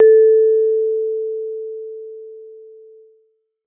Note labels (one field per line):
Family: mallet percussion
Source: acoustic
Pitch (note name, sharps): A4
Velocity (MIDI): 50